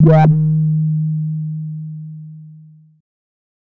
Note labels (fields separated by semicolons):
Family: bass; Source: synthesizer; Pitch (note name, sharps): D#3; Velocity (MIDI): 75; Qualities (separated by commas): distorted